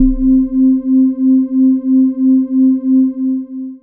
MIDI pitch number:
60